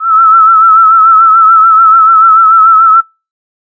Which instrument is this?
synthesizer flute